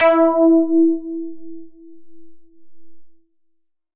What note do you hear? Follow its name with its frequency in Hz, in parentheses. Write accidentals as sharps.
E4 (329.6 Hz)